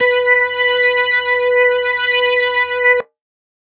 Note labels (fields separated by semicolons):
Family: organ; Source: electronic; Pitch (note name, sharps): B4; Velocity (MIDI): 50; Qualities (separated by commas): distorted